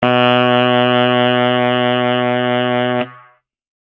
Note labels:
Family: reed; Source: acoustic; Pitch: B2; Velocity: 75

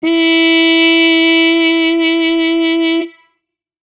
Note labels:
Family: brass; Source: acoustic; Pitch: E4; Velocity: 127; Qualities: bright

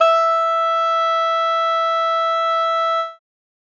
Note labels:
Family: reed; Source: acoustic; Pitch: E5; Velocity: 127; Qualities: bright

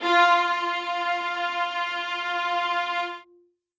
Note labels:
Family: string; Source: acoustic; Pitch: F4; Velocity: 127; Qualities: reverb

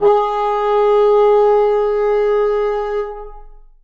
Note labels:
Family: reed; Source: acoustic; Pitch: G#4; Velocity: 100; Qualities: long release, reverb

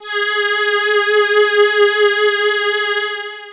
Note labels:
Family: voice; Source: synthesizer; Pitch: G#4; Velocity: 25; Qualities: bright, distorted, long release

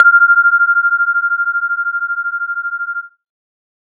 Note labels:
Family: synthesizer lead; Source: synthesizer; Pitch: F6; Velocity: 100; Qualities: distorted

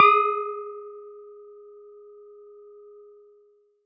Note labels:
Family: mallet percussion; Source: acoustic; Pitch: G#4; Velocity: 127

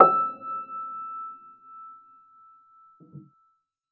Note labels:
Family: keyboard; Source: acoustic; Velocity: 50; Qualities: reverb

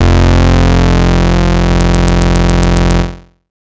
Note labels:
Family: bass; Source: synthesizer; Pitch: F1; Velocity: 75; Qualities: bright, distorted

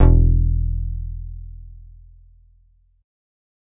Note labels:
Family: bass; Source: synthesizer; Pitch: E1; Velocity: 25

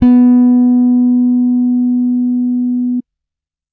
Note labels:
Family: bass; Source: electronic; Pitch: B3; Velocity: 50

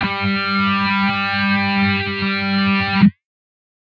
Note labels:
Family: guitar; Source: synthesizer; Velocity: 50

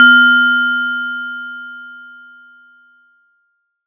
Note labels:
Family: mallet percussion; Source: acoustic; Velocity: 50

